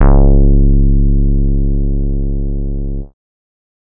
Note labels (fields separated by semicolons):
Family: bass; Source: synthesizer; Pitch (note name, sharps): C#1; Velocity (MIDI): 50; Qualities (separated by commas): dark